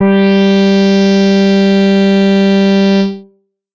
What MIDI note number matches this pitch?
55